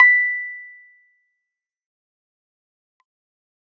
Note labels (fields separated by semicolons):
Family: keyboard; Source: electronic; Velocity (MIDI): 127; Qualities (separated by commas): fast decay, percussive